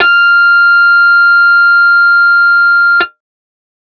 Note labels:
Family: guitar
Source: electronic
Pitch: F6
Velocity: 127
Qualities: bright, distorted

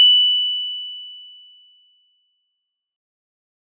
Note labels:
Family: mallet percussion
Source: acoustic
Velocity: 75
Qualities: bright

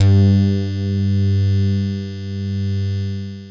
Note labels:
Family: guitar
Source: synthesizer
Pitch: G2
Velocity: 127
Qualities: long release

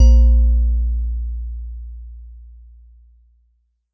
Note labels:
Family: mallet percussion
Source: acoustic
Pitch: A#1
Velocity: 50

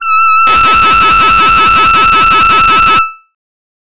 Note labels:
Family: voice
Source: synthesizer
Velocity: 100

